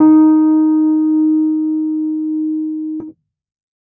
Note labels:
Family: keyboard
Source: electronic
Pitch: D#4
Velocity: 75

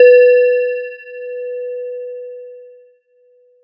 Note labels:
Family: mallet percussion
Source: electronic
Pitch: B4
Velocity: 50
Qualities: multiphonic

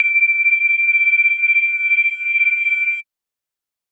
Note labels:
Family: mallet percussion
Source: electronic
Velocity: 127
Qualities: multiphonic, non-linear envelope

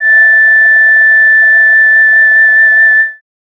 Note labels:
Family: voice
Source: synthesizer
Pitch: A6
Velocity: 50

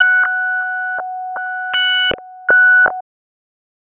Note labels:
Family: bass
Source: synthesizer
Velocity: 75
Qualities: tempo-synced

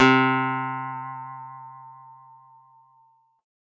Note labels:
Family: guitar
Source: acoustic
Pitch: C3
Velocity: 50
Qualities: bright

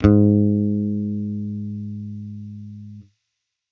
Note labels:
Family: bass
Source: electronic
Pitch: G#2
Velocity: 25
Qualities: distorted

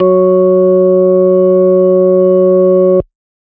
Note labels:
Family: organ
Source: electronic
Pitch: F#3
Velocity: 127

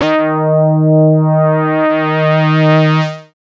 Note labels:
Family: bass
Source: synthesizer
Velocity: 75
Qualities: distorted, multiphonic

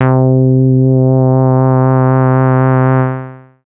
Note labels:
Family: bass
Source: synthesizer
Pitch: C3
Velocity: 127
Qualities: distorted, long release

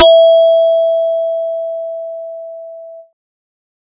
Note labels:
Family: bass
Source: synthesizer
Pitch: E5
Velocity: 25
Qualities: bright

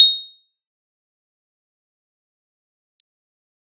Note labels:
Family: keyboard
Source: electronic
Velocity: 75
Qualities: bright, fast decay, percussive

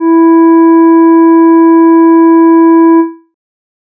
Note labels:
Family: flute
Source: synthesizer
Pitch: E4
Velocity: 127

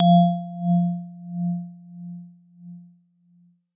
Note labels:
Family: mallet percussion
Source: acoustic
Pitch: F3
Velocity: 100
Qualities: non-linear envelope

